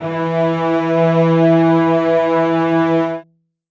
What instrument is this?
acoustic string instrument